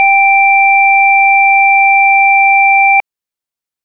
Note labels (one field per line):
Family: organ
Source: electronic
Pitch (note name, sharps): G5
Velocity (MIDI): 75